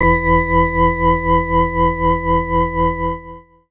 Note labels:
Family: organ; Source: electronic; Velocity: 127; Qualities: distorted

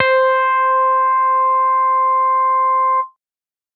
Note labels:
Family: bass; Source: synthesizer; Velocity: 127

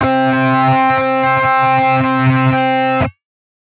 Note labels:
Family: guitar; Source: electronic; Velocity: 25; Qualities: bright, distorted

